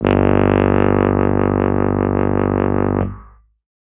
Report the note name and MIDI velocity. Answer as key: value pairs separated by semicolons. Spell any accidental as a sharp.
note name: G1; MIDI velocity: 127